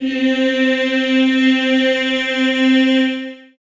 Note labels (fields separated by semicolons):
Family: voice; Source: acoustic; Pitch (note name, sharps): C4; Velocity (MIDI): 100; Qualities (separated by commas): long release, reverb